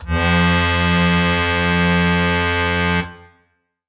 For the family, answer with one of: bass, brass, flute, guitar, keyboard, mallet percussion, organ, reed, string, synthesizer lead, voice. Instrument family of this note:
reed